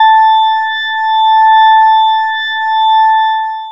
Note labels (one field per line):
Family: bass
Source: synthesizer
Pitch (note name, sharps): A5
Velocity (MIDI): 100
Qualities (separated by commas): long release